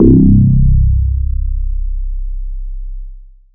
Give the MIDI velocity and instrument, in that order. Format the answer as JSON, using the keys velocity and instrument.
{"velocity": 75, "instrument": "synthesizer bass"}